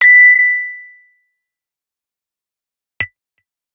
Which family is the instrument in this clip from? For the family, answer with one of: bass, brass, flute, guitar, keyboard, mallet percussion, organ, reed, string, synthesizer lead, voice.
guitar